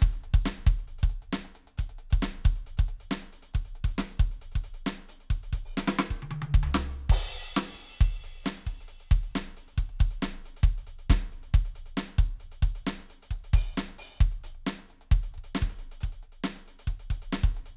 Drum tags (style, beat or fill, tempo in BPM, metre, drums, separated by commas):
rock, beat, 135 BPM, 4/4, crash, closed hi-hat, open hi-hat, hi-hat pedal, snare, high tom, floor tom, kick